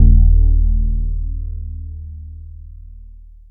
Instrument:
electronic mallet percussion instrument